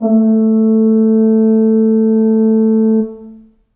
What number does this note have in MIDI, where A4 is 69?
57